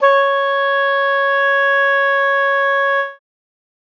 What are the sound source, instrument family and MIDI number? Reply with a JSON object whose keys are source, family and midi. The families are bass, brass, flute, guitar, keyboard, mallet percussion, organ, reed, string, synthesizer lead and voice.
{"source": "acoustic", "family": "reed", "midi": 73}